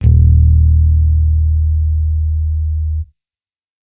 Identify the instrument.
electronic bass